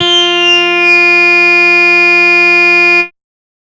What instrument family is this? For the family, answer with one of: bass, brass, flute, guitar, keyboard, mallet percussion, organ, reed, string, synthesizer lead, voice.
bass